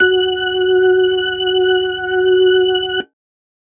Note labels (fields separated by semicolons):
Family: organ; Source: electronic; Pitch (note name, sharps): F#4; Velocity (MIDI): 100